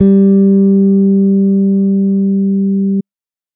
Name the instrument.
electronic bass